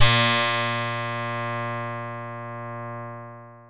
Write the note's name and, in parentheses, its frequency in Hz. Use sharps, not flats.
A#2 (116.5 Hz)